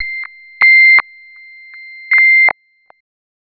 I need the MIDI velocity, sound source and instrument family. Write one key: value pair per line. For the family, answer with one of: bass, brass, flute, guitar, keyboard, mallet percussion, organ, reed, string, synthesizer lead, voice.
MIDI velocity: 127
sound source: synthesizer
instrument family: bass